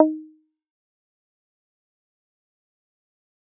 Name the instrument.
electronic guitar